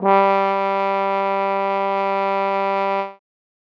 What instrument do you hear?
acoustic brass instrument